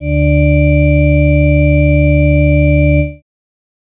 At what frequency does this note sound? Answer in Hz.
73.42 Hz